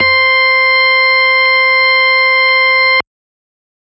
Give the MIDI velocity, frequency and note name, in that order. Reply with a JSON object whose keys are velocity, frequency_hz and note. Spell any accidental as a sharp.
{"velocity": 25, "frequency_hz": 523.3, "note": "C5"}